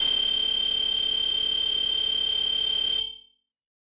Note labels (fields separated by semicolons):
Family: keyboard; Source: electronic; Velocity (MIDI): 127; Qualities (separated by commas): bright